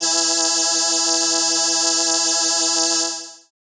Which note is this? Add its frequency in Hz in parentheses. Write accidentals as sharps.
E3 (164.8 Hz)